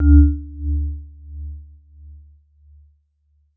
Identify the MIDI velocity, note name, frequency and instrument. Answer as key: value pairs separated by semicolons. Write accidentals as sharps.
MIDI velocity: 50; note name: D2; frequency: 73.42 Hz; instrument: acoustic mallet percussion instrument